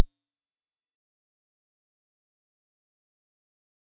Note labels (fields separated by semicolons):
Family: mallet percussion; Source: acoustic; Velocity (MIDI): 75; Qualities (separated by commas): bright, fast decay, percussive